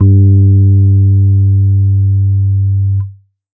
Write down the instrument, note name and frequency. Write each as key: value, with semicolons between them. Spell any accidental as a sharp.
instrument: electronic keyboard; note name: G2; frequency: 98 Hz